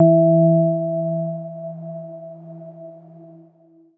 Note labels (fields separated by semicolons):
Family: keyboard; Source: electronic; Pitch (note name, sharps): E3; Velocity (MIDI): 50; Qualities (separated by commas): dark, long release